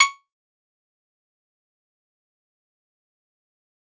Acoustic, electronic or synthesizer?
acoustic